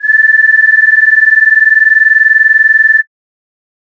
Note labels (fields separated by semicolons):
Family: flute; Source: synthesizer; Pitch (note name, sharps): A6; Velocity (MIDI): 127